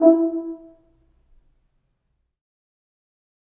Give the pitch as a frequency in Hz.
329.6 Hz